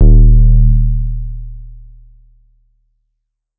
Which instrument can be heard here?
synthesizer bass